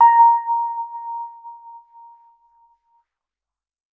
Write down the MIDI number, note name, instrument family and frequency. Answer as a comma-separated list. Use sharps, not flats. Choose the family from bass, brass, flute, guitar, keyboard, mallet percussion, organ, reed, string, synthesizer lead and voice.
82, A#5, keyboard, 932.3 Hz